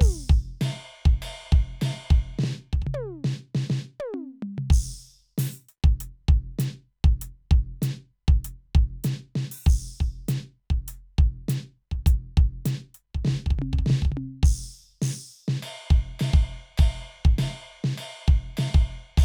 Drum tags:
rock
beat
100 BPM
4/4
crash, ride, ride bell, closed hi-hat, open hi-hat, hi-hat pedal, percussion, snare, high tom, mid tom, floor tom, kick

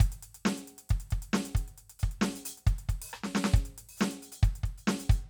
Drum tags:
rock
beat
135 BPM
4/4
closed hi-hat, open hi-hat, hi-hat pedal, snare, cross-stick, kick

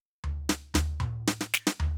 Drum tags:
rock
fill
118 BPM
4/4
snare, mid tom, floor tom

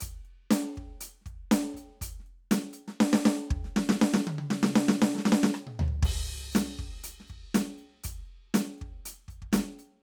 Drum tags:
rock
beat
120 BPM
4/4
crash, closed hi-hat, hi-hat pedal, snare, cross-stick, high tom, mid tom, floor tom, kick

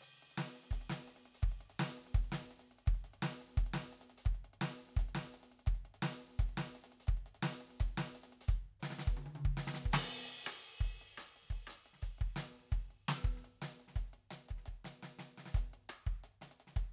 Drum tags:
breakbeat
beat
170 BPM
4/4
crash, closed hi-hat, open hi-hat, hi-hat pedal, snare, cross-stick, high tom, kick

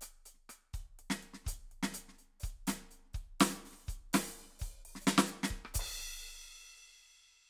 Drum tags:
cha-cha
beat
124 BPM
4/4
crash, closed hi-hat, open hi-hat, hi-hat pedal, snare, cross-stick, kick

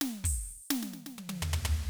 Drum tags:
fast funk
fill
125 BPM
4/4
open hi-hat, hi-hat pedal, snare, high tom, floor tom, kick

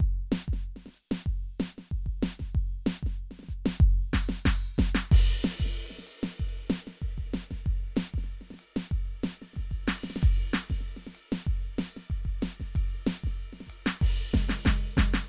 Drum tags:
Afrobeat
beat
94 BPM
4/4
crash, ride, ride bell, open hi-hat, hi-hat pedal, snare, mid tom, kick

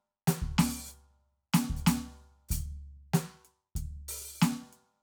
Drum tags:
funk
beat
95 BPM
4/4
closed hi-hat, open hi-hat, hi-hat pedal, snare, kick

